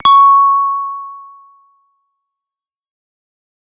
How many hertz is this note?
1109 Hz